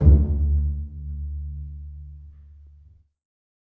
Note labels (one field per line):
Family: string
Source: acoustic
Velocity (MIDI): 127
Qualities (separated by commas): dark, reverb